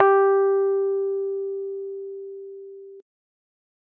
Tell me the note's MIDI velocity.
75